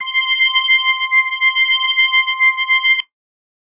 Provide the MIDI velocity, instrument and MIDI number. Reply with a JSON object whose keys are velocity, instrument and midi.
{"velocity": 127, "instrument": "electronic organ", "midi": 84}